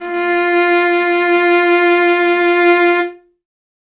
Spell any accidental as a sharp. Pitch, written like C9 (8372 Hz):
F4 (349.2 Hz)